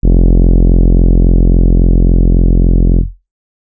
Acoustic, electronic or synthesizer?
electronic